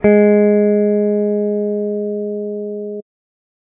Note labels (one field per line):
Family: guitar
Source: electronic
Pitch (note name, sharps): G#3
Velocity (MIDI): 25